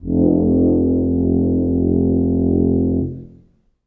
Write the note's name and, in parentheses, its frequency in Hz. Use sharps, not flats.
F1 (43.65 Hz)